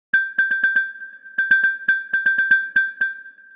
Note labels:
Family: mallet percussion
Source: synthesizer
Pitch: G6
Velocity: 75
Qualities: long release, multiphonic, percussive, tempo-synced

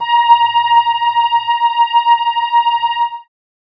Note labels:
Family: keyboard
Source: synthesizer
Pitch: A#5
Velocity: 25

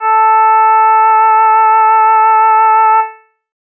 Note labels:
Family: reed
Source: synthesizer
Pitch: A4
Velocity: 127

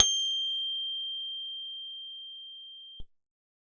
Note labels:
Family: keyboard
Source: electronic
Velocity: 127

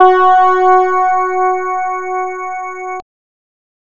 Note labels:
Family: bass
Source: synthesizer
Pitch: F#4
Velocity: 25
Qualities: distorted, multiphonic

